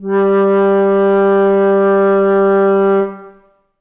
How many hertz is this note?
196 Hz